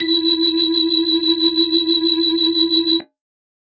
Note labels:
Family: organ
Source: electronic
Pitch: E4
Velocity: 75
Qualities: bright

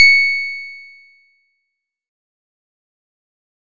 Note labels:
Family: guitar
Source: synthesizer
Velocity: 50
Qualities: bright, fast decay

